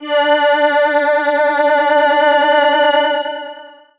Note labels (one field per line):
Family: voice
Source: synthesizer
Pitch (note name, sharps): D4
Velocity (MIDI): 100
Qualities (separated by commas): bright, distorted, long release